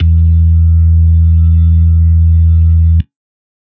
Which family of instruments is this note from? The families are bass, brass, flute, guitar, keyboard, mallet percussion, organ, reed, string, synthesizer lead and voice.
organ